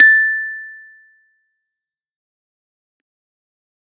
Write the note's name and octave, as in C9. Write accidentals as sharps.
A6